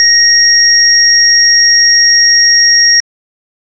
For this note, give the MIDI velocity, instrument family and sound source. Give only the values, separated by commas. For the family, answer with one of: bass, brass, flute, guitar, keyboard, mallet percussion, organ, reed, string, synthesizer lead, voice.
50, organ, electronic